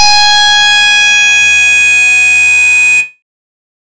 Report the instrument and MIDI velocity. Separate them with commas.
synthesizer bass, 127